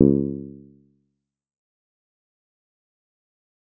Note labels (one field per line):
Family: bass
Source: synthesizer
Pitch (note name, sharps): C#2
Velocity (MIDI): 127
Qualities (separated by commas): dark, fast decay, percussive